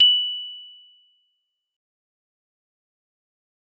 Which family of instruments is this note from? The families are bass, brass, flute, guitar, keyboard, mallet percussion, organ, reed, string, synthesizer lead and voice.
mallet percussion